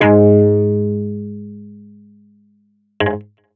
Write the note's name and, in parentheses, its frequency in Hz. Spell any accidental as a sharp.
G#2 (103.8 Hz)